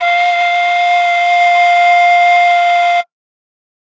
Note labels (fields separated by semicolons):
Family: flute; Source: acoustic; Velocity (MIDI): 127